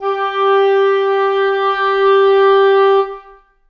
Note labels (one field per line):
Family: reed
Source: acoustic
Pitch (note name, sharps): G4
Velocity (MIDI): 75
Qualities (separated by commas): reverb